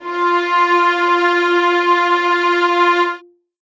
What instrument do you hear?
acoustic string instrument